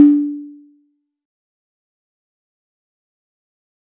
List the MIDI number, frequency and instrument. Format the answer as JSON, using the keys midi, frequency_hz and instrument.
{"midi": 62, "frequency_hz": 293.7, "instrument": "acoustic mallet percussion instrument"}